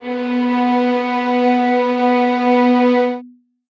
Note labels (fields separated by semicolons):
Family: string; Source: acoustic; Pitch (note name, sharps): B3; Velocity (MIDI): 25; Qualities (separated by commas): reverb